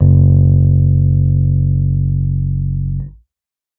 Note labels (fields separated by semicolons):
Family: keyboard; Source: electronic; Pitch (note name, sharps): F#1; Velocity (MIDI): 75